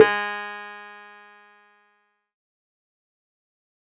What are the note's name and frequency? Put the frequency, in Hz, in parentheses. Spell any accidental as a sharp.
G#3 (207.7 Hz)